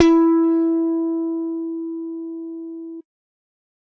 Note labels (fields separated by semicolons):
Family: bass; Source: electronic; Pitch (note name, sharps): E4; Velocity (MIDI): 127; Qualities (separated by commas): bright